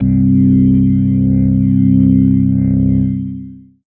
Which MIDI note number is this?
24